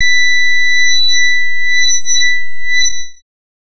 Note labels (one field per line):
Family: bass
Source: synthesizer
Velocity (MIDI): 25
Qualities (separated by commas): bright, distorted, non-linear envelope